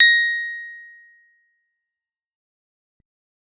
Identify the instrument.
electronic guitar